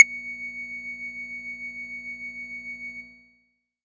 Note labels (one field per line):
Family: bass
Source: synthesizer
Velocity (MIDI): 50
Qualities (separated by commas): multiphonic